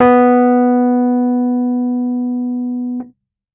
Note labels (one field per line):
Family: keyboard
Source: electronic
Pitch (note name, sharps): B3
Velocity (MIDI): 127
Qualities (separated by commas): dark